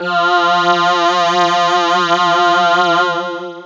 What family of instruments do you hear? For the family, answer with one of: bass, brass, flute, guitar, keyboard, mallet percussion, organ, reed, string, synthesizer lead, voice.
voice